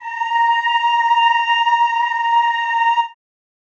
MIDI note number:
82